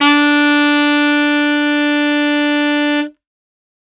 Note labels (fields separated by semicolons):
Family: reed; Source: acoustic; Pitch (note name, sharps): D4; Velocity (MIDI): 127; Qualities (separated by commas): bright